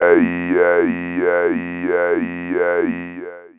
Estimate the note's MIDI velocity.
50